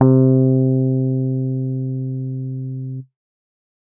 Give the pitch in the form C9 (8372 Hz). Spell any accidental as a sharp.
C3 (130.8 Hz)